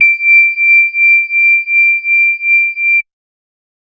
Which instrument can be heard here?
electronic organ